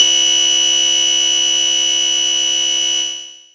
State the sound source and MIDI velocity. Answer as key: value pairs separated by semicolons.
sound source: synthesizer; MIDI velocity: 127